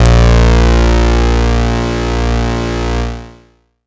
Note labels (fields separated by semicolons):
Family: bass; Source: synthesizer; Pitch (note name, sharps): A#1; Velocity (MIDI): 127; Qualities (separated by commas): bright, distorted, long release